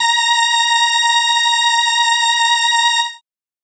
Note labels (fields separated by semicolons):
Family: keyboard; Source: synthesizer; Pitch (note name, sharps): A#5; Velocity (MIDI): 25; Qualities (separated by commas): bright